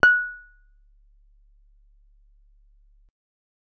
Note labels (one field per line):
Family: guitar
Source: acoustic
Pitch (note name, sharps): F#6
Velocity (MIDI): 25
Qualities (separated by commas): percussive